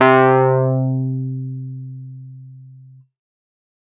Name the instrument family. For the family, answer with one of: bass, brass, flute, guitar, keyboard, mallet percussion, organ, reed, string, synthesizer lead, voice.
keyboard